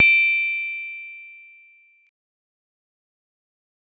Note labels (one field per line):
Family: mallet percussion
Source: acoustic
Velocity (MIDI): 25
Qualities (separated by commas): fast decay, reverb